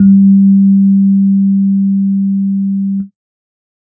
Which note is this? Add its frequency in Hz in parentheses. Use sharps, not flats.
G3 (196 Hz)